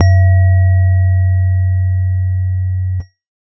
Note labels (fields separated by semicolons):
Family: keyboard; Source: electronic; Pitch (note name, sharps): F#2; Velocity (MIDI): 100